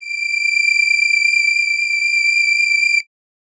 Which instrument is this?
acoustic reed instrument